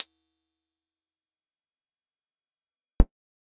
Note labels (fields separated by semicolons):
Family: keyboard; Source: electronic; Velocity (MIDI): 50; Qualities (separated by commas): bright, fast decay